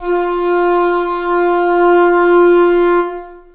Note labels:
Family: reed; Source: acoustic; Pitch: F4; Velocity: 50; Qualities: long release, reverb

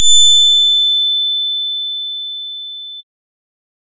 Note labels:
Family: bass; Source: synthesizer; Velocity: 100; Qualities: bright, distorted

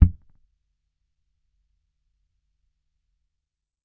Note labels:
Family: bass; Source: electronic; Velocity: 25; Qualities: percussive

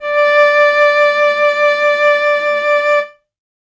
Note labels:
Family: string; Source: acoustic; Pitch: D5; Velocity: 25; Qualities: reverb

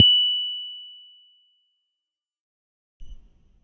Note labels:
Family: keyboard; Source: electronic; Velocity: 50; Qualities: fast decay

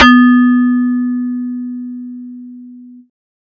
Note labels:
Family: bass; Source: synthesizer; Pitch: B3; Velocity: 100

